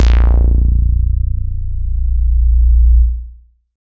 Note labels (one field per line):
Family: bass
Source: synthesizer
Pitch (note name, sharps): A#0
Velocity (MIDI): 50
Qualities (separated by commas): distorted